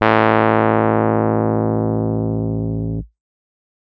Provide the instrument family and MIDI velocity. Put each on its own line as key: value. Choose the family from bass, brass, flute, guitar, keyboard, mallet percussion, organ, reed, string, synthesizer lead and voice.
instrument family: keyboard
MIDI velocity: 127